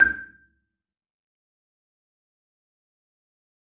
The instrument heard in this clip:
acoustic mallet percussion instrument